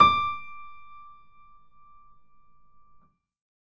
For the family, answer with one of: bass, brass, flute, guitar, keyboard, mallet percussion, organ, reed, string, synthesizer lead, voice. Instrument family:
keyboard